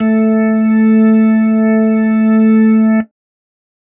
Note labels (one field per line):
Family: organ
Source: electronic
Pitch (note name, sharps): A3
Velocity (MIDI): 75